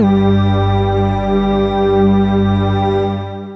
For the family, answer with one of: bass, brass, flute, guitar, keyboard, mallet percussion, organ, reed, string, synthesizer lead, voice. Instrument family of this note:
synthesizer lead